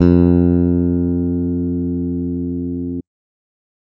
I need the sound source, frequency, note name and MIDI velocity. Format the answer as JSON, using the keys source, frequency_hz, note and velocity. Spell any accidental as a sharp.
{"source": "electronic", "frequency_hz": 87.31, "note": "F2", "velocity": 127}